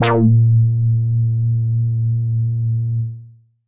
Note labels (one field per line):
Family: bass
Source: synthesizer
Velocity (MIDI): 50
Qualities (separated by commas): distorted, tempo-synced